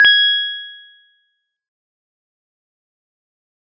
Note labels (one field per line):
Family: mallet percussion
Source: acoustic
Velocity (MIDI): 100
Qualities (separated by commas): fast decay, multiphonic